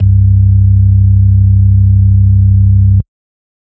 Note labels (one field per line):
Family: organ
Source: electronic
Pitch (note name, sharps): C1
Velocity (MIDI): 127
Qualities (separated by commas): dark